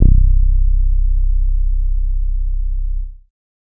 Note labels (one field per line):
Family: bass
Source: synthesizer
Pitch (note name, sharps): C1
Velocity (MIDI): 50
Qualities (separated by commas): dark